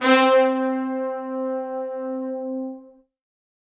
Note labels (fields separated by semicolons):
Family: brass; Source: acoustic; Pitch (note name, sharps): C4; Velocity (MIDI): 100; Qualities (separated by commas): bright, reverb